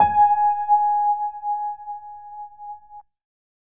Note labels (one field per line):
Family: keyboard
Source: electronic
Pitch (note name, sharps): G#5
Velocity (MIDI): 50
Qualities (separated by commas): reverb